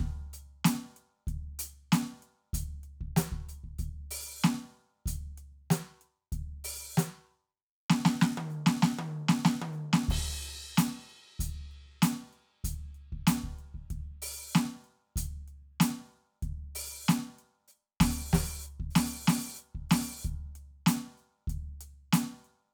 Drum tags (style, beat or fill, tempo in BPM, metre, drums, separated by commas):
funk, beat, 95 BPM, 4/4, crash, closed hi-hat, open hi-hat, hi-hat pedal, snare, high tom, kick